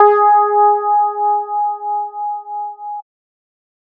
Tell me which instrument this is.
synthesizer bass